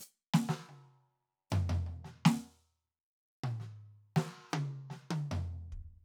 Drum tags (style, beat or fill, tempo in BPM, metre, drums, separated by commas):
country, fill, 78 BPM, 4/4, hi-hat pedal, snare, high tom, mid tom, floor tom, kick